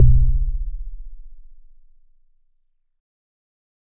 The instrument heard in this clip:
electronic organ